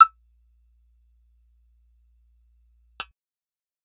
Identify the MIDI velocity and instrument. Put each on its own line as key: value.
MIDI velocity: 100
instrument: synthesizer bass